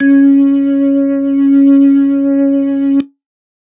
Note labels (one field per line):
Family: organ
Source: electronic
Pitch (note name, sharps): C#4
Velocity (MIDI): 100